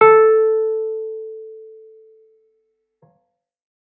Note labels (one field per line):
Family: keyboard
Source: electronic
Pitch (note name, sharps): A4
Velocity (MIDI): 100